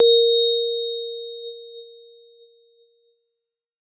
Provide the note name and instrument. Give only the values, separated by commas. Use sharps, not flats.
A#4, electronic keyboard